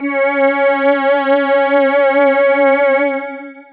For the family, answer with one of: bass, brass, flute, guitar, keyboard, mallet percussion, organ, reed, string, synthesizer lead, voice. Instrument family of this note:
voice